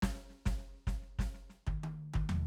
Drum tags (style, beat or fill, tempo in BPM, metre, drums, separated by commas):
Brazilian baião, fill, 95 BPM, 4/4, snare, high tom, floor tom, kick